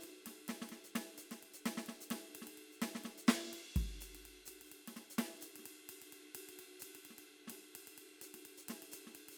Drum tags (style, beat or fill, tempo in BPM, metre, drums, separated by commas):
linear jazz, beat, 128 BPM, 4/4, ride, hi-hat pedal, snare, kick